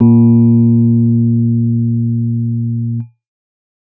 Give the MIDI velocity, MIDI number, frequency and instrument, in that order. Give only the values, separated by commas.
50, 46, 116.5 Hz, electronic keyboard